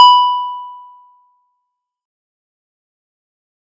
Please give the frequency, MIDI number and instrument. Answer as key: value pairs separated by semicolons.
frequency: 987.8 Hz; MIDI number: 83; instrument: acoustic mallet percussion instrument